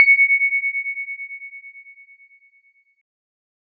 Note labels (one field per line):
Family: keyboard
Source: electronic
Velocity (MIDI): 50